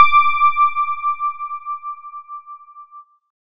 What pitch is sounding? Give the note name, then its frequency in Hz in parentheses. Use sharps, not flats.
D6 (1175 Hz)